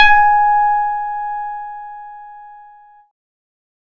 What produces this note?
electronic keyboard